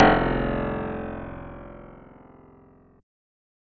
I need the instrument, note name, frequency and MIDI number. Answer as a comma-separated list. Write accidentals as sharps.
synthesizer lead, F0, 21.83 Hz, 17